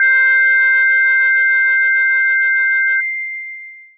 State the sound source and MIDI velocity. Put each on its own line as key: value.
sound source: electronic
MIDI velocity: 100